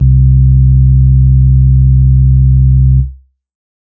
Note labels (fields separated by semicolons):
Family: organ; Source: electronic; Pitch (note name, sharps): C2; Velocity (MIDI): 25; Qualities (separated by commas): dark